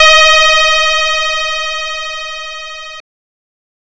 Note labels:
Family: guitar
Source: synthesizer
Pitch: D#5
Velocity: 75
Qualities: bright, distorted

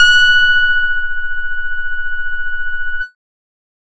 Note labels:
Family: bass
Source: synthesizer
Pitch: F#6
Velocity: 50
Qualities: distorted, multiphonic, tempo-synced

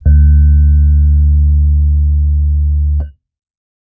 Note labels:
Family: keyboard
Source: electronic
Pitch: D2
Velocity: 25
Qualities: dark

